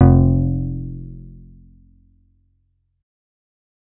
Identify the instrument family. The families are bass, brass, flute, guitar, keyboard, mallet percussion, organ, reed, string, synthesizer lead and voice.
bass